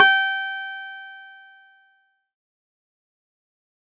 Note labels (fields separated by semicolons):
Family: keyboard; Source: electronic; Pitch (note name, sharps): G5; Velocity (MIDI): 50; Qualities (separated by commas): distorted, fast decay